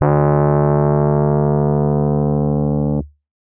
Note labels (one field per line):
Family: keyboard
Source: electronic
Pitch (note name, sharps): D2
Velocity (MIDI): 127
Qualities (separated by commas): distorted